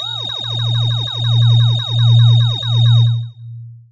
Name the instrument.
electronic mallet percussion instrument